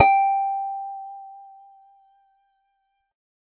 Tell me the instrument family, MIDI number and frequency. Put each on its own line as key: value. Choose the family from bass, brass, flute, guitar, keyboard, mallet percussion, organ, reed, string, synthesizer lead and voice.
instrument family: guitar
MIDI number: 79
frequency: 784 Hz